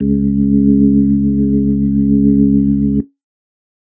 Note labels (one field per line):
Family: organ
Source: electronic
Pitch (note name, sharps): C#2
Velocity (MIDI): 100